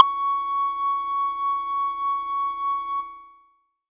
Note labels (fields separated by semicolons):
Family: bass; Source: synthesizer; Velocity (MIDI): 75; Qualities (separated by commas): multiphonic